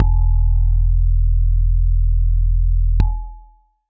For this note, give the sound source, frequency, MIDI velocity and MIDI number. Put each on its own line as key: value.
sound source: electronic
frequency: 41.2 Hz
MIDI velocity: 50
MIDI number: 28